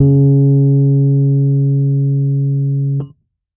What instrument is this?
electronic keyboard